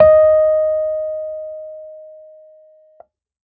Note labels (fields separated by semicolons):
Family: keyboard; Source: electronic; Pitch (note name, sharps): D#5; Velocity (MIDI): 100